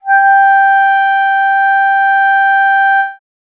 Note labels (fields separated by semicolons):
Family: reed; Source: acoustic; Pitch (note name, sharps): G5; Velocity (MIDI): 25